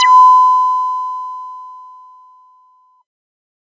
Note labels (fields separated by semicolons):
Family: bass; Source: synthesizer; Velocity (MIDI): 100; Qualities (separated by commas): bright, distorted